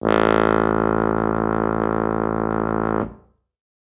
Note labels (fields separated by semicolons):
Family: brass; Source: acoustic; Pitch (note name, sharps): A1; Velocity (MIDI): 127